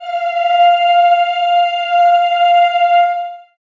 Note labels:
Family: voice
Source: acoustic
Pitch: F5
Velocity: 127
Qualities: long release, reverb

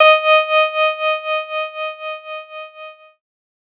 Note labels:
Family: keyboard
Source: electronic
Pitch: D#5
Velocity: 50

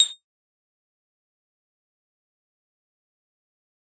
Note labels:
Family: guitar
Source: synthesizer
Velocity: 100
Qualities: bright, fast decay, percussive

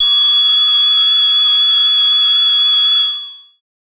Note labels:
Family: voice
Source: synthesizer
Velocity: 100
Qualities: bright, long release

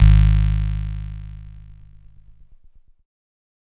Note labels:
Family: keyboard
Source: electronic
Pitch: G#1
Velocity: 127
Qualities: bright, distorted

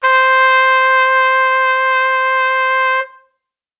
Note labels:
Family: brass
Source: acoustic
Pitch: C5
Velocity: 50

